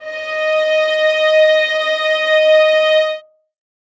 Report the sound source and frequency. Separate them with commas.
acoustic, 622.3 Hz